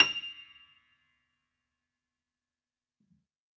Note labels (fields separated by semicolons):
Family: keyboard; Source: acoustic; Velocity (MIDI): 100; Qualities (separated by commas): fast decay, percussive